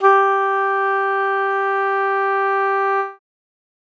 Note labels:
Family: reed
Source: acoustic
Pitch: G4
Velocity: 50

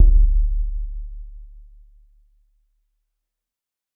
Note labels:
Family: mallet percussion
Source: acoustic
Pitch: D1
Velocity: 100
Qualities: dark, reverb

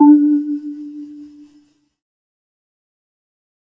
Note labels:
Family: keyboard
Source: synthesizer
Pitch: D4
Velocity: 75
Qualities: fast decay

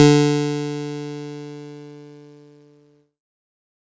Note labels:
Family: keyboard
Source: electronic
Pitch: D3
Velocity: 50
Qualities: bright, distorted

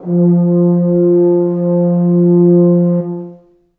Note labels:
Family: brass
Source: acoustic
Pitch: F3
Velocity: 25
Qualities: dark, reverb

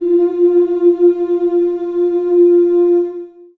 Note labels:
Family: voice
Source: acoustic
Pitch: F4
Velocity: 25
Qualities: long release, reverb

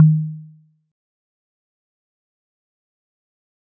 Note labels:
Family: mallet percussion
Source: acoustic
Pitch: D#3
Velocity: 25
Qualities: fast decay, percussive

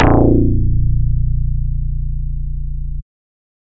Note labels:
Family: bass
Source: synthesizer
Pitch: A#0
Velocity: 75

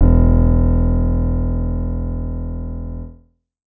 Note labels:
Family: keyboard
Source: synthesizer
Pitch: E1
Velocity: 50

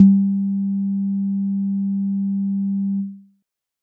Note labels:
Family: keyboard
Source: electronic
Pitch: G3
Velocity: 75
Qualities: dark

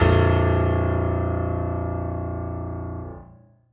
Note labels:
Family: keyboard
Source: acoustic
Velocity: 127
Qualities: reverb

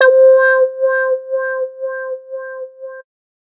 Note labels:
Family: bass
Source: synthesizer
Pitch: C5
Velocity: 75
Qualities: distorted

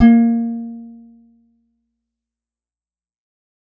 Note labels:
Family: guitar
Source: acoustic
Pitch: A#3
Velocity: 127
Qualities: fast decay

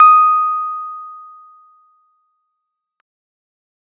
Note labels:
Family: keyboard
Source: electronic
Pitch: D#6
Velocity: 25

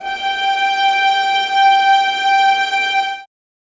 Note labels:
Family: string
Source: acoustic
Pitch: G5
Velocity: 25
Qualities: reverb

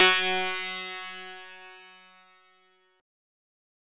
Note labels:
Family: synthesizer lead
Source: synthesizer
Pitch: F#3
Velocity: 127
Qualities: bright, distorted

